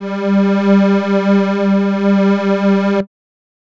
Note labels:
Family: reed; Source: acoustic; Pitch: G3; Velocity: 127

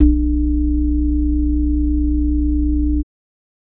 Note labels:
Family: organ; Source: electronic; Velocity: 50; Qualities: multiphonic

